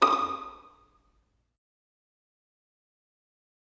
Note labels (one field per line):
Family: string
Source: acoustic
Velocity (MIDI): 50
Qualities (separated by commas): fast decay, percussive, reverb